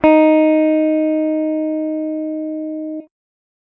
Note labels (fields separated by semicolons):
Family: guitar; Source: electronic; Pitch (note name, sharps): D#4; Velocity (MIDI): 75